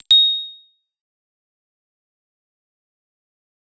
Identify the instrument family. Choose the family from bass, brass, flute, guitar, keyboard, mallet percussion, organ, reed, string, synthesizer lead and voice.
bass